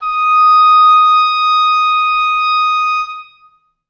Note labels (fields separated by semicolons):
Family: reed; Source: acoustic; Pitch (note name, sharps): D#6; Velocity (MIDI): 75; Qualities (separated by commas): long release, reverb